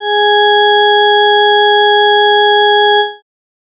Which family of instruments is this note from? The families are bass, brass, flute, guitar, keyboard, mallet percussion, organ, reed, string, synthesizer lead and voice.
organ